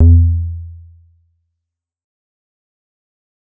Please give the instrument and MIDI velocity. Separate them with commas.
synthesizer bass, 50